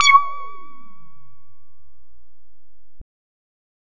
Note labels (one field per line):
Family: bass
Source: synthesizer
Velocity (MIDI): 75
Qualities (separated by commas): distorted